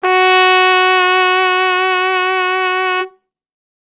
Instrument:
acoustic brass instrument